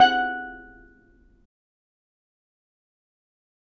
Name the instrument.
acoustic mallet percussion instrument